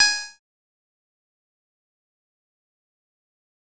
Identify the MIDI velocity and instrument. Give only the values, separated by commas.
25, synthesizer bass